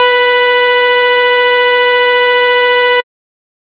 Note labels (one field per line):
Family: bass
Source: synthesizer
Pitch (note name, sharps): B4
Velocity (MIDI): 100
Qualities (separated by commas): bright, distorted